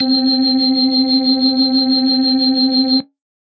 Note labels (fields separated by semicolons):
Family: organ; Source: electronic; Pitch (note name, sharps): C4; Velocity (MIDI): 25; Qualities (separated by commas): bright